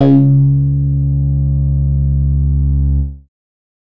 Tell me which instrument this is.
synthesizer bass